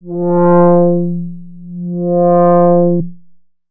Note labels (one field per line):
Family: bass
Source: synthesizer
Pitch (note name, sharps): F3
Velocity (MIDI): 25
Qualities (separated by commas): distorted, tempo-synced